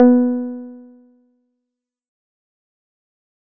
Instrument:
synthesizer guitar